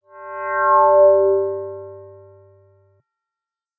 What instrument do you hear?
electronic mallet percussion instrument